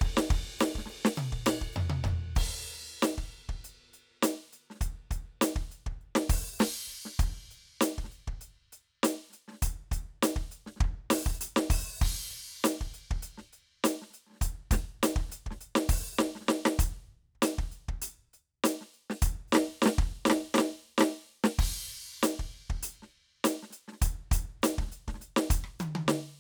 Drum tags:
Latin funk
beat
100 BPM
4/4
crash, ride, ride bell, closed hi-hat, open hi-hat, hi-hat pedal, snare, cross-stick, high tom, mid tom, floor tom, kick

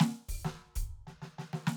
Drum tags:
Purdie shuffle
fill
130 BPM
4/4
closed hi-hat, open hi-hat, hi-hat pedal, snare, kick

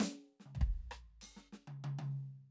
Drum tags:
Brazilian baião
fill
95 BPM
4/4
closed hi-hat, hi-hat pedal, snare, cross-stick, high tom, floor tom, kick

